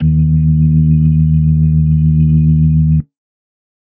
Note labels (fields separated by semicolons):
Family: organ; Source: electronic; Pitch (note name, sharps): D#2; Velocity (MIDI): 127; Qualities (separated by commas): dark